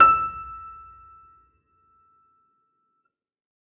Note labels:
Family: keyboard; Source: acoustic; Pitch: E6; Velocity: 127; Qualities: percussive, reverb

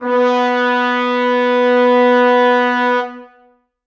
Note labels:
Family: brass; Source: acoustic; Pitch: B3; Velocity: 127; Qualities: bright, reverb

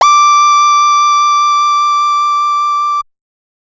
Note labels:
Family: bass; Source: synthesizer; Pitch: D6; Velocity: 100; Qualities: distorted

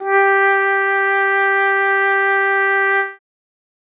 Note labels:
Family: reed; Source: acoustic; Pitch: G4; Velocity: 25

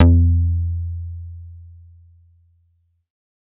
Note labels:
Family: bass; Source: synthesizer; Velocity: 75; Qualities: distorted

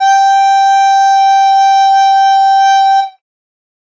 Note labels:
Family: flute; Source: acoustic; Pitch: G5; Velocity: 127

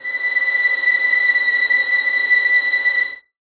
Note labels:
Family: string; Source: acoustic; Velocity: 50; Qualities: reverb

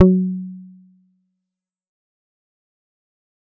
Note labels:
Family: bass; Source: synthesizer; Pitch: F#3; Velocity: 75; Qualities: dark, distorted, fast decay, percussive

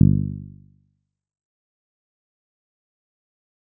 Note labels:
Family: bass; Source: synthesizer; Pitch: G1; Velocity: 75; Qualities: dark, fast decay, percussive

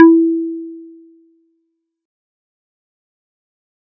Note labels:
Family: mallet percussion; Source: acoustic; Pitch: E4; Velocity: 50; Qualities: fast decay

